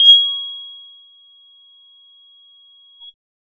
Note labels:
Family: bass; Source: synthesizer; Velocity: 75; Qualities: bright, percussive

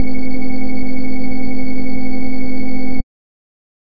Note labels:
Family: bass; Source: synthesizer; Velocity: 25

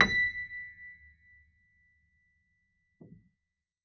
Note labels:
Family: keyboard; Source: acoustic; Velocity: 100

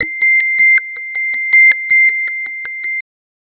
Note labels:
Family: bass; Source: synthesizer; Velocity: 25; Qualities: bright, tempo-synced

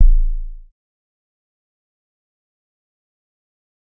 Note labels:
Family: bass; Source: synthesizer; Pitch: A0; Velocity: 75; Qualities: dark, fast decay, percussive

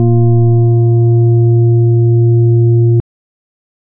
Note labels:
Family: organ; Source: electronic; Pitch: A#2; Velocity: 25; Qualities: dark

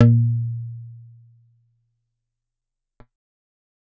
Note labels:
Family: guitar; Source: acoustic; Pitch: A#2; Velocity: 50; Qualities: dark, fast decay

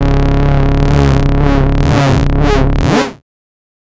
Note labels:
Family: bass; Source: synthesizer; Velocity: 75; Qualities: distorted, non-linear envelope

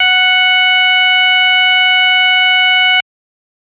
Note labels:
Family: organ; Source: electronic; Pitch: F#5; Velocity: 50

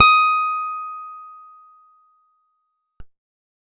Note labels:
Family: guitar; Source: acoustic; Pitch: D#6; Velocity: 25; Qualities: bright

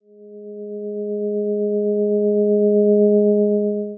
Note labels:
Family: guitar; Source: electronic; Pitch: G#3; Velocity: 75; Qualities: dark, long release

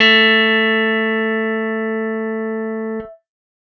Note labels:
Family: guitar; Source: electronic; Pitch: A3; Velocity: 100; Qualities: reverb

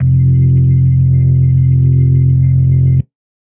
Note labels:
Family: organ; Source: electronic; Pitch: F1; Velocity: 50; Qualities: distorted

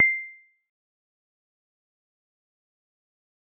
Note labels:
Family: mallet percussion; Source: acoustic; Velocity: 75; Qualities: fast decay, percussive

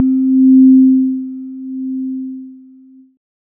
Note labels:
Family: keyboard; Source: electronic; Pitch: C4; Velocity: 25; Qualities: multiphonic

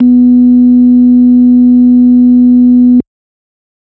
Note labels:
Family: organ; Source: electronic; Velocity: 100

